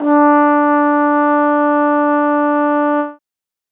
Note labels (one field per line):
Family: brass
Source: acoustic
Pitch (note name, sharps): D4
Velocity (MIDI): 75